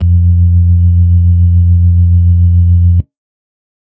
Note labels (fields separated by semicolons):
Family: organ; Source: electronic; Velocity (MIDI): 50; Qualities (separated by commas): dark